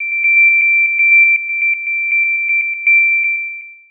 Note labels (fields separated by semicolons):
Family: synthesizer lead; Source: synthesizer; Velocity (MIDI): 50; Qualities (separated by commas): long release, tempo-synced